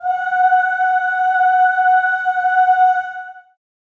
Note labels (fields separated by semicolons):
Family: voice; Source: acoustic; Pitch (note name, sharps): F#5; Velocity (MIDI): 50; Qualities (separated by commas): reverb